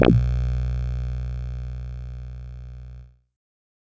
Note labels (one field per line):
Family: bass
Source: synthesizer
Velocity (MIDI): 50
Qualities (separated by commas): distorted